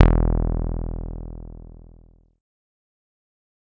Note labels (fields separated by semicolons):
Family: bass; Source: synthesizer; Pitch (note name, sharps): E1; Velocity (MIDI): 50; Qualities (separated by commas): distorted, fast decay